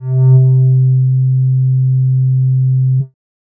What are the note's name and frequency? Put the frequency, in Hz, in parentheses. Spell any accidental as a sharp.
C3 (130.8 Hz)